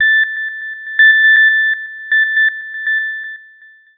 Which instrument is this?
synthesizer lead